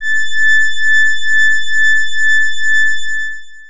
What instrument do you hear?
electronic organ